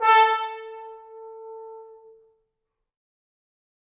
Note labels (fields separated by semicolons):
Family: brass; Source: acoustic; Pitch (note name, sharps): A4; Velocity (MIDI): 50; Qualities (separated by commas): bright, fast decay, reverb